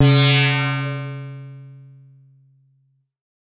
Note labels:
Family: bass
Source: synthesizer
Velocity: 25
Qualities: bright, distorted

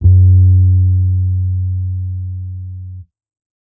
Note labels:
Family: bass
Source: electronic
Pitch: F#2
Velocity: 75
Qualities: dark

